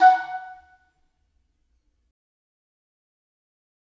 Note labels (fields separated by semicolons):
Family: reed; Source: acoustic; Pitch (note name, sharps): F#5; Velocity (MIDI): 50; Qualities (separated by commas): fast decay, percussive, reverb